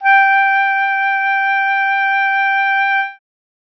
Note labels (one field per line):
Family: reed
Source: acoustic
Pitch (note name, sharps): G5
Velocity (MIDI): 75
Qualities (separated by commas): bright